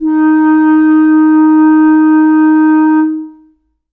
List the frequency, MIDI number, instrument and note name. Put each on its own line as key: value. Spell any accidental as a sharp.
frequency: 311.1 Hz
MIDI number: 63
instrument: acoustic reed instrument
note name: D#4